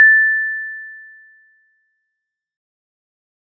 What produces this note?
acoustic mallet percussion instrument